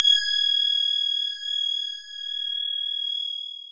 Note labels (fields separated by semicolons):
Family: mallet percussion; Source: electronic; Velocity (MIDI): 127; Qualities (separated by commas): bright, distorted, long release, non-linear envelope